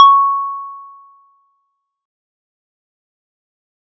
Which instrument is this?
acoustic mallet percussion instrument